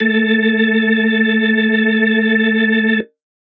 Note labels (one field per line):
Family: organ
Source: electronic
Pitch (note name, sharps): A3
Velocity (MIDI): 100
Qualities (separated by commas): reverb